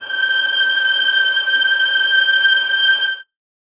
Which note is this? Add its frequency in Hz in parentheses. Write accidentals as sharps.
G6 (1568 Hz)